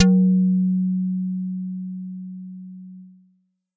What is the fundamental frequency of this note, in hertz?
185 Hz